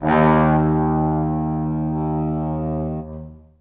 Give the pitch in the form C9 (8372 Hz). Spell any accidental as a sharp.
D#2 (77.78 Hz)